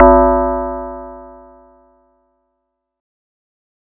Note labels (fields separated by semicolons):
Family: mallet percussion; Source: acoustic; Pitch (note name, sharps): G#1; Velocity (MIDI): 75